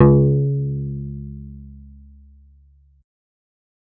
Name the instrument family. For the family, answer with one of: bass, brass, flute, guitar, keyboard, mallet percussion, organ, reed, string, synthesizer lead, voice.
bass